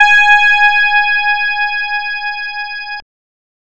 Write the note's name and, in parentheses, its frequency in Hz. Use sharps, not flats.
G#5 (830.6 Hz)